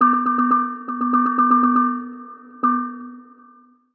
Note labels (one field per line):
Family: mallet percussion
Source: synthesizer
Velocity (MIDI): 75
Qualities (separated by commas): long release, multiphonic, percussive, tempo-synced